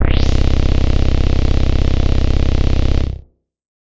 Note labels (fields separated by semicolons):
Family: bass; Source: synthesizer; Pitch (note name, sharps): C0; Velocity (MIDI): 127; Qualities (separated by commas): distorted